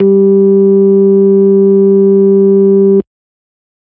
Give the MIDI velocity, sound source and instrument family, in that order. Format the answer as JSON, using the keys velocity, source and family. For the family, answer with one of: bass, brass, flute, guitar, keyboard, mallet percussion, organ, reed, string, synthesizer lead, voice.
{"velocity": 100, "source": "electronic", "family": "organ"}